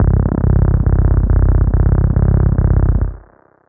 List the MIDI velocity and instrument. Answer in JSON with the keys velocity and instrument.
{"velocity": 75, "instrument": "synthesizer bass"}